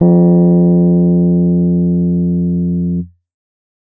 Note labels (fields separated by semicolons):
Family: keyboard; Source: electronic; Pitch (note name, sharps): F2; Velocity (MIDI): 100; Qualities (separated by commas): distorted